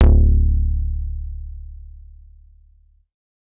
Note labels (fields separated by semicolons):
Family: bass; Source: synthesizer; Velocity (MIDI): 50; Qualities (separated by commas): distorted